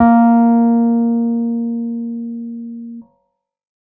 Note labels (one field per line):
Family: keyboard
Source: electronic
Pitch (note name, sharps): A#3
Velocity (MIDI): 100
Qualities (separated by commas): dark